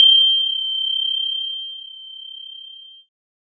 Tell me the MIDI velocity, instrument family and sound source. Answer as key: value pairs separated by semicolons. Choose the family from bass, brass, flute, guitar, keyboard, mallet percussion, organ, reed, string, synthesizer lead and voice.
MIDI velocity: 75; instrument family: keyboard; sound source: electronic